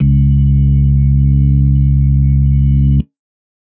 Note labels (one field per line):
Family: organ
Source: electronic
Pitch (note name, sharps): C#2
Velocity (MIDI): 50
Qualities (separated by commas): dark